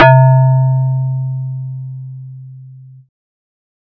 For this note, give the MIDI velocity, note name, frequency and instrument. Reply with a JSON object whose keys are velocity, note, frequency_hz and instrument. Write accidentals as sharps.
{"velocity": 127, "note": "C3", "frequency_hz": 130.8, "instrument": "synthesizer bass"}